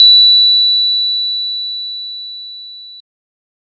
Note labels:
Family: organ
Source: electronic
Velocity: 127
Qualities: bright

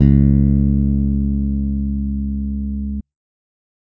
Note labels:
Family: bass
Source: electronic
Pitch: C#2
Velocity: 100

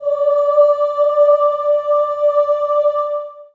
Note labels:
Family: voice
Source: acoustic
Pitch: D5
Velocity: 25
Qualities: long release, reverb

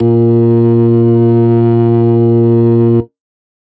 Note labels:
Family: organ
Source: electronic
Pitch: A#2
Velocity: 25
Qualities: distorted

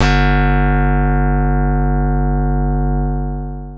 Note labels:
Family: keyboard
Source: electronic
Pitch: G1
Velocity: 127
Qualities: bright, long release

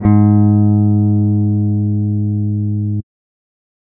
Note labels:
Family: guitar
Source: electronic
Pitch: G#2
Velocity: 25

